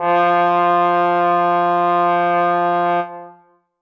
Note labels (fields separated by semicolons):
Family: brass; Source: acoustic; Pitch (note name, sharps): F3; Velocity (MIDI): 100; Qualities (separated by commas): reverb